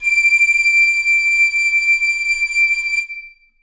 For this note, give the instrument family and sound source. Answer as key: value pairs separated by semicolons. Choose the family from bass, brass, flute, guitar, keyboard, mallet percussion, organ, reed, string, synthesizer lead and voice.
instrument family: reed; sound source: acoustic